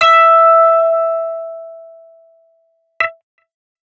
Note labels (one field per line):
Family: guitar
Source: electronic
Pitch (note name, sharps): E5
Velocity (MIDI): 100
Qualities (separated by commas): distorted